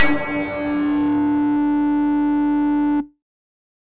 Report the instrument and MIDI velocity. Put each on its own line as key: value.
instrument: synthesizer bass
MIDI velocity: 75